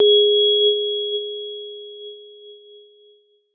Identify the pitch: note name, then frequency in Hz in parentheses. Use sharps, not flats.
G#4 (415.3 Hz)